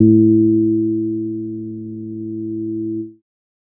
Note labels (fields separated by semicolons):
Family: bass; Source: synthesizer; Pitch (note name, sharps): A2; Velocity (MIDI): 100; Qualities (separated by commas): dark